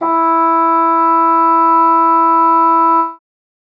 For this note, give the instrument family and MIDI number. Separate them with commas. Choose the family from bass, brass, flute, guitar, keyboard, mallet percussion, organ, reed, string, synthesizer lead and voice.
reed, 64